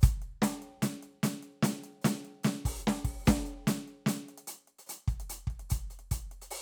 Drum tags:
Motown
beat
148 BPM
4/4
closed hi-hat, open hi-hat, hi-hat pedal, snare, kick

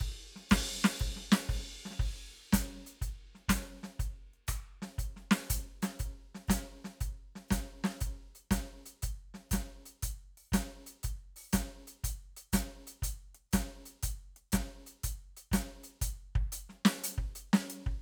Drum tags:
rock
beat
120 BPM
4/4
crash, ride, closed hi-hat, open hi-hat, hi-hat pedal, snare, cross-stick, kick

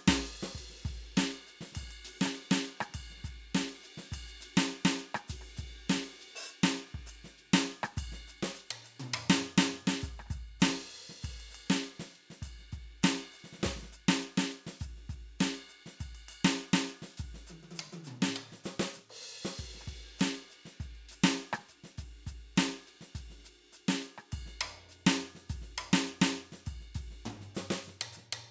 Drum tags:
Brazilian
beat
101 BPM
4/4
crash, ride, ride bell, open hi-hat, hi-hat pedal, percussion, snare, cross-stick, high tom, mid tom, floor tom, kick

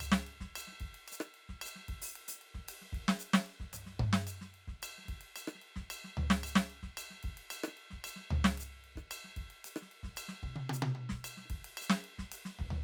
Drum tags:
songo
beat
112 BPM
4/4
ride, ride bell, closed hi-hat, open hi-hat, hi-hat pedal, snare, cross-stick, high tom, mid tom, floor tom, kick

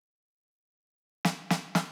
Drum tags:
gospel
fill
120 BPM
4/4
snare

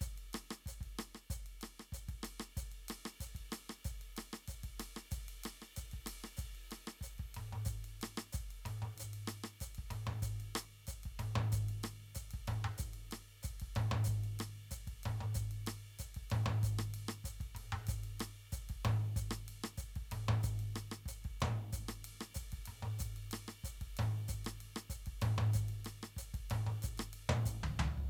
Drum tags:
Afrobeat
beat
94 BPM
4/4
ride, hi-hat pedal, cross-stick, high tom, floor tom, kick

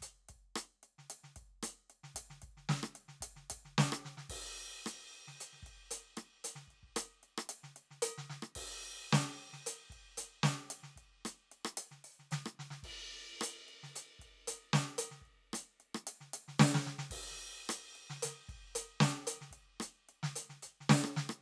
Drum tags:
funk
beat
112 BPM
4/4
crash, ride, closed hi-hat, open hi-hat, hi-hat pedal, snare, cross-stick, kick

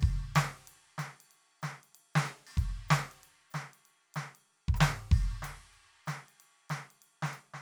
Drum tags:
rock
beat
95 BPM
4/4
crash, ride, hi-hat pedal, snare, mid tom, kick

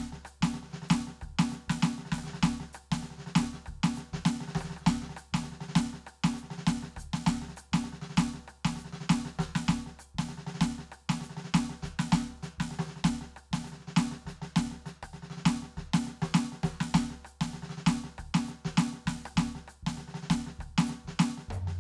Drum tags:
New Orleans second line
beat
99 BPM
4/4
hi-hat pedal, snare, cross-stick, floor tom, kick

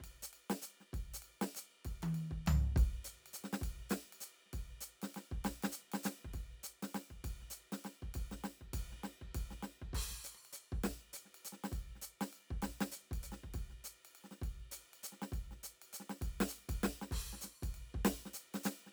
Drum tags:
jazz
beat
200 BPM
3/4
crash, ride, hi-hat pedal, snare, cross-stick, high tom, floor tom, kick

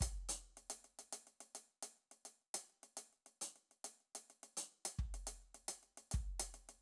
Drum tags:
Afro-Cuban
beat
105 BPM
4/4
closed hi-hat, hi-hat pedal, kick

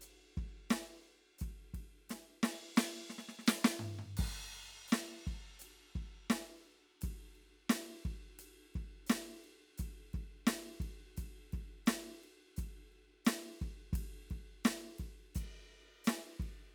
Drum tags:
rock
beat
86 BPM
4/4
crash, ride, hi-hat pedal, snare, floor tom, kick

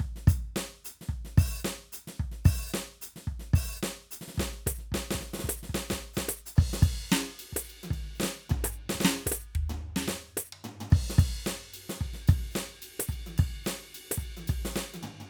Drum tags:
swing
beat
110 BPM
4/4
crash, ride, ride bell, closed hi-hat, open hi-hat, hi-hat pedal, percussion, snare, cross-stick, high tom, mid tom, floor tom, kick

